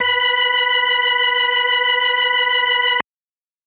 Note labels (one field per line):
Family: organ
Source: electronic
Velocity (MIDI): 127